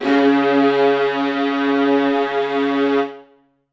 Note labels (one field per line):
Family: string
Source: acoustic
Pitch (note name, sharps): C#3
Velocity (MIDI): 127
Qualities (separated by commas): reverb